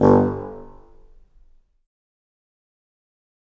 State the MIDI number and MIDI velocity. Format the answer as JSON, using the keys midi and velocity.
{"midi": 31, "velocity": 75}